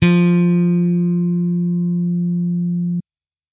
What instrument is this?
electronic bass